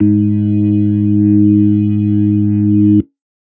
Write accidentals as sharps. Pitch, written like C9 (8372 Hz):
G#2 (103.8 Hz)